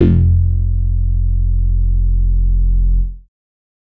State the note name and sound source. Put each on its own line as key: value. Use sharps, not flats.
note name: F1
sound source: synthesizer